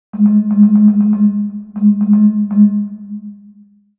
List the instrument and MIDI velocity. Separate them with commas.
synthesizer mallet percussion instrument, 75